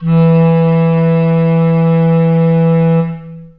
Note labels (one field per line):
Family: reed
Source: acoustic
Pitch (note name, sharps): E3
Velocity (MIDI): 50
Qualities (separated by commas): long release, reverb